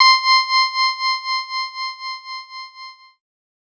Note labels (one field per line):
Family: keyboard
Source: electronic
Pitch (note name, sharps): C6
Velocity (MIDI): 100